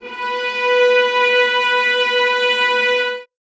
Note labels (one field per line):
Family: string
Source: acoustic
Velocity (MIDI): 50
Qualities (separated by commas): reverb